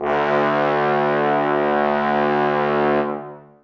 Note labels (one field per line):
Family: brass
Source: acoustic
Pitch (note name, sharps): D2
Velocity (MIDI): 100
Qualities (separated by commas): bright, long release, reverb